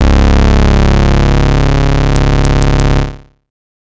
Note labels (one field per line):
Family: bass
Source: synthesizer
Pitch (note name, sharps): C#1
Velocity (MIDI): 50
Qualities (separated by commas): bright, distorted